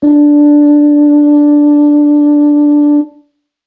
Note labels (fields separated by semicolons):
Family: brass; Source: acoustic; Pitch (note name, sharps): D4; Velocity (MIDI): 25; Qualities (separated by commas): dark